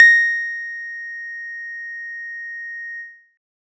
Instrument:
synthesizer guitar